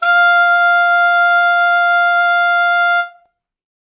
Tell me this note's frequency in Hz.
698.5 Hz